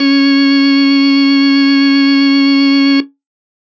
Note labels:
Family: organ; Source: electronic; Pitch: C#4; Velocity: 75; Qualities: distorted

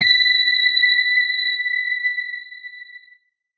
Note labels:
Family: guitar; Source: electronic; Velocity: 50

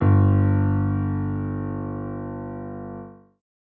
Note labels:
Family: keyboard; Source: acoustic; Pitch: G1; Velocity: 25

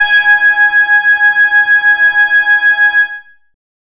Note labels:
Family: bass; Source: synthesizer; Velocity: 100; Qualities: bright, distorted

